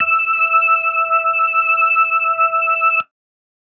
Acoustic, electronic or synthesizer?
electronic